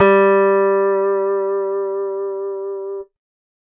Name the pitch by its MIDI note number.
55